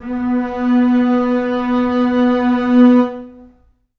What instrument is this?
acoustic string instrument